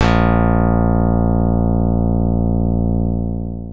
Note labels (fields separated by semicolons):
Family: keyboard; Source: electronic; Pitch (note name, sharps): A#0; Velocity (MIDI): 75; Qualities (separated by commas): bright, long release